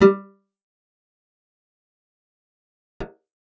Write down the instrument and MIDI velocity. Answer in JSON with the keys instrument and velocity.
{"instrument": "acoustic guitar", "velocity": 25}